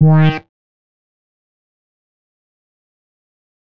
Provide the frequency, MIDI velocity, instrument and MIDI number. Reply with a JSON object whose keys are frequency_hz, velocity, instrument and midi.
{"frequency_hz": 155.6, "velocity": 100, "instrument": "synthesizer bass", "midi": 51}